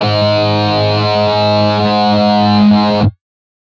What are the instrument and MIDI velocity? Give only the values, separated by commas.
electronic guitar, 25